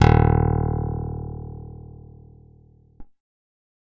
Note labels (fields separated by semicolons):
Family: keyboard; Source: electronic; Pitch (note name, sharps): D#1; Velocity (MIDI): 75